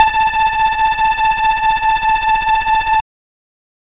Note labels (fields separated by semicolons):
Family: bass; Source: synthesizer; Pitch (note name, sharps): A5; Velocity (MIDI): 127